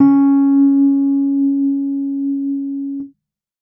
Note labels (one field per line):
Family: keyboard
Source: electronic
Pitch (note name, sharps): C#4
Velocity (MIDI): 100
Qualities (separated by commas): dark